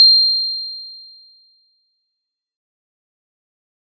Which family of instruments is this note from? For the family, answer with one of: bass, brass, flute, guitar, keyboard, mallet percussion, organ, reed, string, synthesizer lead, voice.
mallet percussion